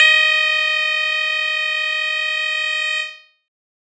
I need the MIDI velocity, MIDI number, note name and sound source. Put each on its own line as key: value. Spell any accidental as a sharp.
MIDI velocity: 127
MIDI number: 75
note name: D#5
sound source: electronic